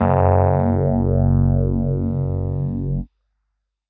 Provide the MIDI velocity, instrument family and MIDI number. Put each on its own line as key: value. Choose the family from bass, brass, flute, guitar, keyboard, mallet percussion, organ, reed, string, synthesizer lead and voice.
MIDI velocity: 100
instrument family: keyboard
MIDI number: 30